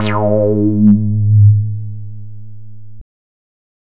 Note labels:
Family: bass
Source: synthesizer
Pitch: G#2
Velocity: 75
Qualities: distorted

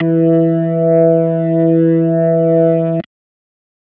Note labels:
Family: organ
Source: electronic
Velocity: 127

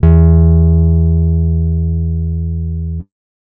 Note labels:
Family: guitar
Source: acoustic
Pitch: E2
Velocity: 50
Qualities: dark

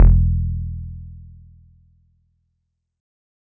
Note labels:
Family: keyboard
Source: electronic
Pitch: E1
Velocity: 127

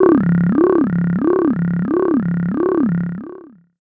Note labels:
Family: voice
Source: synthesizer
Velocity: 100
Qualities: long release, non-linear envelope, tempo-synced

